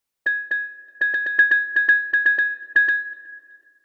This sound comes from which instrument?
synthesizer mallet percussion instrument